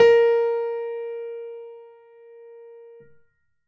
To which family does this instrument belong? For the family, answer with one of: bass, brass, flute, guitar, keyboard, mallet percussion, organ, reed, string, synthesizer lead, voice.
keyboard